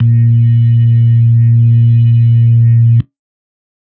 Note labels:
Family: organ; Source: electronic; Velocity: 75; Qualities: dark

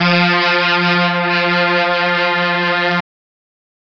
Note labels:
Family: brass; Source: electronic; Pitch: F3; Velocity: 127

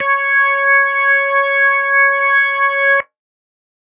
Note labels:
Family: organ; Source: electronic; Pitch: C#5; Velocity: 100

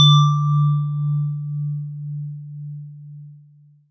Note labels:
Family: mallet percussion; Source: acoustic; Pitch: D3; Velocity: 100; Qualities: long release

